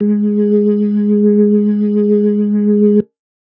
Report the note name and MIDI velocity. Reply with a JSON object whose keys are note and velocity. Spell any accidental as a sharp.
{"note": "G#3", "velocity": 100}